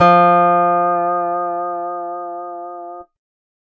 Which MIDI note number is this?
53